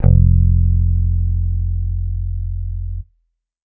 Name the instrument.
electronic bass